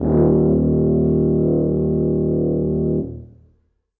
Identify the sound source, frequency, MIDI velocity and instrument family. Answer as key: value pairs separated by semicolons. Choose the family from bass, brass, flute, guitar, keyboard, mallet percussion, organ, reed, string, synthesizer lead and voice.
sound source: acoustic; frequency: 38.89 Hz; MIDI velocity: 75; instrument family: brass